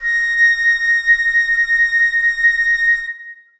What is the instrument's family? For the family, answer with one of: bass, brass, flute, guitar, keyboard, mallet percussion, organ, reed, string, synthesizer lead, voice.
flute